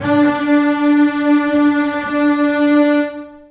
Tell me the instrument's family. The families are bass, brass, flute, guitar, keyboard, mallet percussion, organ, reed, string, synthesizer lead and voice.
string